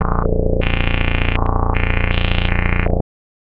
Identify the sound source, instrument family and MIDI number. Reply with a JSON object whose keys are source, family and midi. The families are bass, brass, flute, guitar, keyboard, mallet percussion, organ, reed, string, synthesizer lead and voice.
{"source": "synthesizer", "family": "bass", "midi": 10}